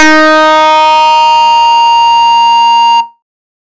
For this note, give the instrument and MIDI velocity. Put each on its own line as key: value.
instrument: synthesizer bass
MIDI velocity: 100